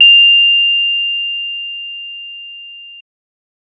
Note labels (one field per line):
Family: bass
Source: synthesizer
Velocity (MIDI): 50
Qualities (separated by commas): bright